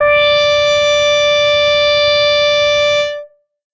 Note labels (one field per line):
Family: bass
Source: synthesizer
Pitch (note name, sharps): D5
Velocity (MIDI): 75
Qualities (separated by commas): distorted